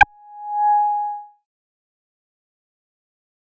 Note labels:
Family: bass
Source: synthesizer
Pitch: G#5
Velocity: 127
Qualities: distorted, fast decay

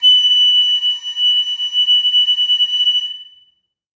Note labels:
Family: flute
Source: acoustic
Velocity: 75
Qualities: bright, reverb

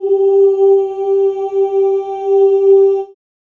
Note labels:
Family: voice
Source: acoustic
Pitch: G4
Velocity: 127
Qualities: reverb

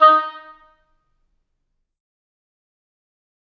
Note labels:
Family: reed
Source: acoustic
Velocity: 100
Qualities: fast decay, percussive, reverb

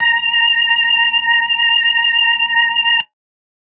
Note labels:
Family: organ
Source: electronic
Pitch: A#5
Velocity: 75

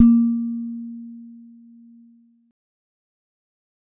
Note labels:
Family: mallet percussion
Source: acoustic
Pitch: A#3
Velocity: 25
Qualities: dark, fast decay

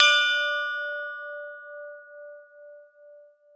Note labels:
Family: mallet percussion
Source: acoustic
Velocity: 127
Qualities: reverb

